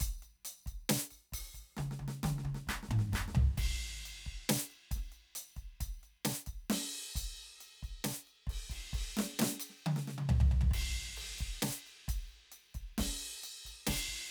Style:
hip-hop